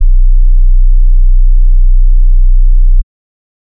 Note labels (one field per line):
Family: bass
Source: synthesizer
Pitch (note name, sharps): B0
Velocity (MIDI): 25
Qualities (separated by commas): dark